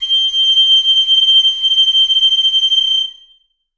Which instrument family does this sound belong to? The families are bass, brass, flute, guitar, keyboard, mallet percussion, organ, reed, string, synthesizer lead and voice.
reed